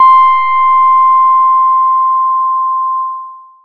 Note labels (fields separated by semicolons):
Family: bass; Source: synthesizer; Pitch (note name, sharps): C6; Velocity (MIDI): 100; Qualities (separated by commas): distorted, long release